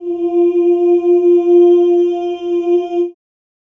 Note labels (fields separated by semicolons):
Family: voice; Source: acoustic; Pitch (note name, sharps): F4; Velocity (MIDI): 127; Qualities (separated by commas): reverb